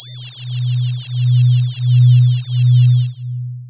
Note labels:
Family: mallet percussion; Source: electronic; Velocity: 127; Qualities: bright, distorted, long release, multiphonic

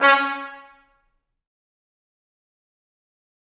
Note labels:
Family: brass; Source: acoustic; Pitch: C#4; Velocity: 100; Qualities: fast decay, percussive, reverb

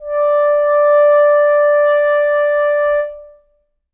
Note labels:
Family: reed; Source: acoustic; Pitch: D5; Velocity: 75; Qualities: reverb

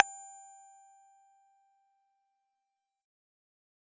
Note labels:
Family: bass; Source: synthesizer; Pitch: G5; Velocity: 50; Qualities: fast decay, percussive

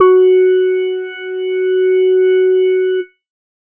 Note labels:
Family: organ; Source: electronic; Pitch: F#4; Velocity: 100

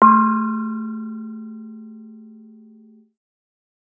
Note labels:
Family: mallet percussion; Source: acoustic; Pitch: A3; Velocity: 100

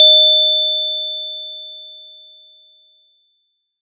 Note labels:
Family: mallet percussion; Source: acoustic; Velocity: 100

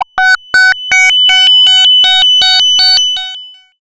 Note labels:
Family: bass; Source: synthesizer; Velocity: 75; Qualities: bright, distorted, long release, multiphonic, tempo-synced

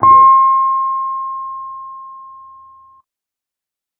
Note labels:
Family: guitar; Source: electronic; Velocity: 25; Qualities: non-linear envelope

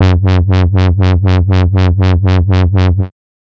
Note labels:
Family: bass; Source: synthesizer; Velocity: 75; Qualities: bright, distorted, tempo-synced

